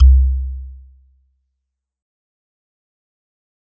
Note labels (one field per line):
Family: mallet percussion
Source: acoustic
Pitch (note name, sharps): C2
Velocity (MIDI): 75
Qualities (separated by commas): dark, fast decay